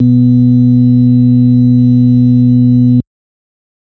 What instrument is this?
electronic organ